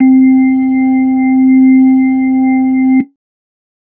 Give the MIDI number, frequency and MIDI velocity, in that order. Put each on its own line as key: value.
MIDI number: 60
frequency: 261.6 Hz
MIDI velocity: 25